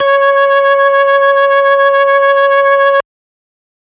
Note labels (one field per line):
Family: organ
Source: electronic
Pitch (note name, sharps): C#5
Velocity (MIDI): 50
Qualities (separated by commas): distorted